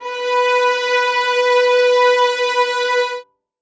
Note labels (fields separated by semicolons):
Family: string; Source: acoustic; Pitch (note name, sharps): B4; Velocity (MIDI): 100; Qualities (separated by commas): reverb